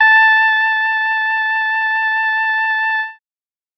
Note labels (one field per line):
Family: reed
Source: acoustic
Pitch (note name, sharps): A5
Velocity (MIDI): 127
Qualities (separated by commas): bright